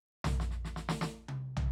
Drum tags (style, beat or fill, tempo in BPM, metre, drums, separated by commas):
country, fill, 114 BPM, 4/4, snare, high tom, floor tom